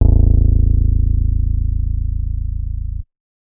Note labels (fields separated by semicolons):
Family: bass; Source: synthesizer; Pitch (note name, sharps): A0; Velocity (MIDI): 100; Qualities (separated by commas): dark, reverb